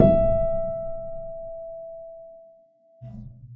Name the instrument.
acoustic keyboard